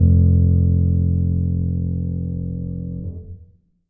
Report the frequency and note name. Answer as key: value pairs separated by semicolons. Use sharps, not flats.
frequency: 43.65 Hz; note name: F1